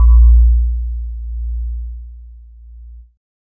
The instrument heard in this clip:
electronic keyboard